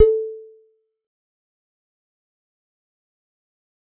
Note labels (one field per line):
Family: guitar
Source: electronic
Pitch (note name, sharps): A4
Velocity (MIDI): 25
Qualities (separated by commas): dark, fast decay, percussive, reverb